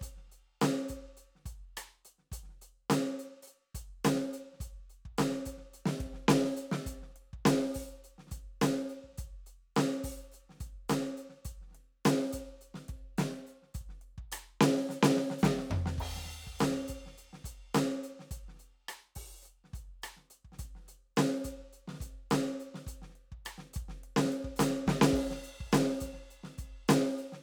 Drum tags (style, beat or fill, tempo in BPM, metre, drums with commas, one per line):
rock
beat
105 BPM
4/4
crash, closed hi-hat, open hi-hat, hi-hat pedal, snare, cross-stick, mid tom, kick